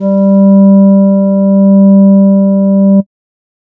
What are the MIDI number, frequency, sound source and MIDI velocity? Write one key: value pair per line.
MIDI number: 55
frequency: 196 Hz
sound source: synthesizer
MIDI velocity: 127